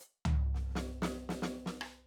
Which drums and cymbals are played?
hi-hat pedal, snare, cross-stick and floor tom